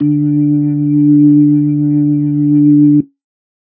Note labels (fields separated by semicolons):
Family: organ; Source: electronic; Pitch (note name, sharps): D3; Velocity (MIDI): 50; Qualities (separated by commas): dark